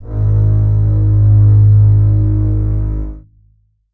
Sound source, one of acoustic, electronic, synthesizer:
acoustic